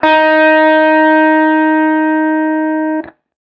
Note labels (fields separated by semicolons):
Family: guitar; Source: electronic; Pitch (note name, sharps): D#4; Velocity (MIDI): 100; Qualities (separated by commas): distorted